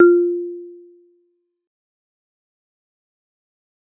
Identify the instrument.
acoustic mallet percussion instrument